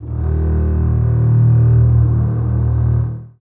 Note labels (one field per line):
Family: string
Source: acoustic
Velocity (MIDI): 127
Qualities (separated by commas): reverb